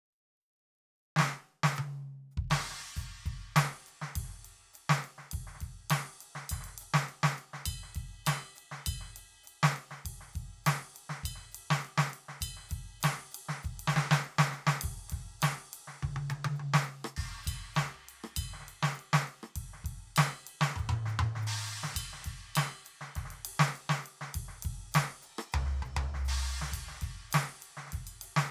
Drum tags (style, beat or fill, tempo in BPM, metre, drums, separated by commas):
Brazilian, beat, 101 BPM, 4/4, crash, ride, ride bell, closed hi-hat, open hi-hat, hi-hat pedal, snare, cross-stick, high tom, mid tom, floor tom, kick